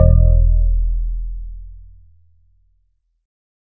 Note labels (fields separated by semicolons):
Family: keyboard; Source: electronic; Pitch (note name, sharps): E1; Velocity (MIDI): 127